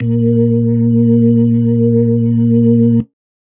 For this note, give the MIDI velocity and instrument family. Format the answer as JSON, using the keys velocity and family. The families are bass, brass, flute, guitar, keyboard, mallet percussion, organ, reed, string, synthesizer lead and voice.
{"velocity": 127, "family": "organ"}